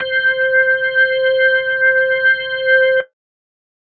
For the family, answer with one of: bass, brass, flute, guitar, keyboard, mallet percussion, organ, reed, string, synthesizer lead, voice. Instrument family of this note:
organ